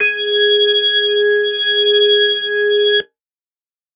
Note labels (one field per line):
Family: organ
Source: electronic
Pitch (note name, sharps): G#4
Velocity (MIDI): 75